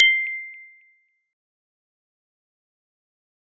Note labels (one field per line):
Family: mallet percussion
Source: acoustic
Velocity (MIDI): 75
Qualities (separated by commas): fast decay, percussive